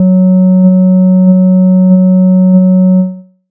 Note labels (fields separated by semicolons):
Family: bass; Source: synthesizer; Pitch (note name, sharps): F#3; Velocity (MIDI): 25; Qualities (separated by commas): dark